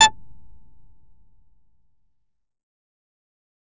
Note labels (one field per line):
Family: bass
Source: synthesizer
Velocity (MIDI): 127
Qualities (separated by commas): fast decay